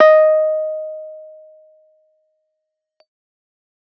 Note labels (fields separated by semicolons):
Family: keyboard; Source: electronic; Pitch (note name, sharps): D#5; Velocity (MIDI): 100